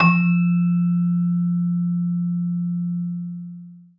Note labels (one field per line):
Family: mallet percussion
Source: acoustic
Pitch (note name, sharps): F3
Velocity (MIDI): 127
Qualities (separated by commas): long release, reverb